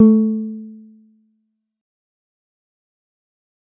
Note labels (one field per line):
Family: guitar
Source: synthesizer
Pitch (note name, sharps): A3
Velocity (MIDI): 25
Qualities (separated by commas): dark, fast decay